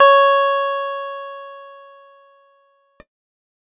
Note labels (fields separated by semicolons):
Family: keyboard; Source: electronic; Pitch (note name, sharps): C#5; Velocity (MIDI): 100; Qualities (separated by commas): bright